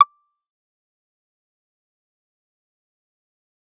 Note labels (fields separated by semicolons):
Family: bass; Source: synthesizer; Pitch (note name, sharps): D6; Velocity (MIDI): 100; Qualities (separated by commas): fast decay, percussive